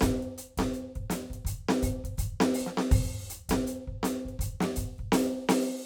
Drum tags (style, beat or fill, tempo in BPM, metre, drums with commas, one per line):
New Orleans funk
beat
82 BPM
4/4
closed hi-hat, open hi-hat, hi-hat pedal, snare, kick